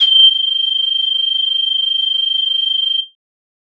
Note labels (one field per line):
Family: flute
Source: synthesizer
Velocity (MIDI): 100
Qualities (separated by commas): bright, distorted